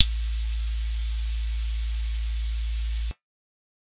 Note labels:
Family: bass; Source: synthesizer; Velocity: 75

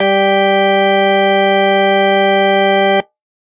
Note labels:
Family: organ; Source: electronic; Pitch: G3; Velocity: 100

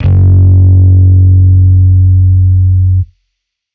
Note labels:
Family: bass; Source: electronic; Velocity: 50; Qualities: distorted

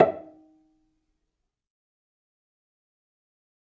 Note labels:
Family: string; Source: acoustic; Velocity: 127; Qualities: fast decay, percussive, reverb

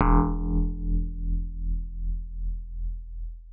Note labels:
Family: guitar; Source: electronic; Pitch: E1; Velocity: 127; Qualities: long release, reverb

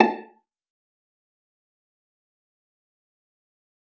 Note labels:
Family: string; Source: acoustic; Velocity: 50; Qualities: fast decay, percussive, reverb

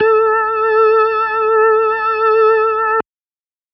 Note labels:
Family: organ; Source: electronic; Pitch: A4; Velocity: 75

